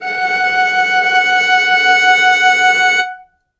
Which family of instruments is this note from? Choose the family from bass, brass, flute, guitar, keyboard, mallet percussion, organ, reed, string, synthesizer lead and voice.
string